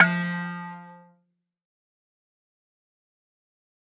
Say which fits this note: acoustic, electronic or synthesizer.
acoustic